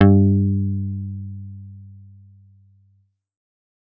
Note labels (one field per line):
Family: guitar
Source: electronic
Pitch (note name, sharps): G2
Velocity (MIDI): 50